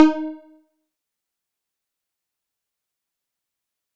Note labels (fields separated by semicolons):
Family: bass; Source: synthesizer; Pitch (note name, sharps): D#4; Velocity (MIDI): 127; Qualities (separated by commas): fast decay, percussive